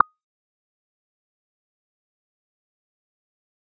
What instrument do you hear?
synthesizer bass